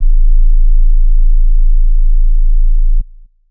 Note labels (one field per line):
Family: flute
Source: acoustic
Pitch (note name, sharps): A0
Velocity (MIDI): 127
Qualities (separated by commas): dark